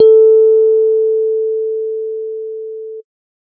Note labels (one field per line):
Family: keyboard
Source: electronic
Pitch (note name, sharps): A4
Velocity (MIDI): 127